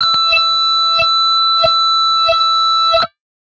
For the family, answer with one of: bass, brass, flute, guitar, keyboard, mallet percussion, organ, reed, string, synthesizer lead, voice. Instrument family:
guitar